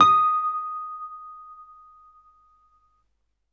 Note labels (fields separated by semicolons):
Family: keyboard; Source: electronic; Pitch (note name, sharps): D#6; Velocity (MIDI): 127